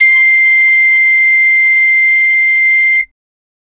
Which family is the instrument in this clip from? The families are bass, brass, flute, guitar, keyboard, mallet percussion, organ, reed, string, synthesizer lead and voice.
flute